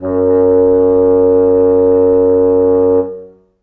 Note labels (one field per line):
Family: reed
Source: acoustic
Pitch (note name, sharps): F#2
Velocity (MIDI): 50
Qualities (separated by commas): reverb